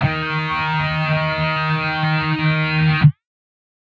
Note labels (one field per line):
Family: guitar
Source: synthesizer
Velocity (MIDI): 100